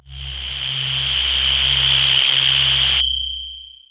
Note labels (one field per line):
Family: voice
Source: synthesizer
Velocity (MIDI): 75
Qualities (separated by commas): distorted, long release